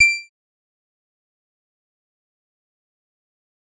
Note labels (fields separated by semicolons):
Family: bass; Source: synthesizer; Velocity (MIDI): 127; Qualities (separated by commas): bright, distorted, fast decay, percussive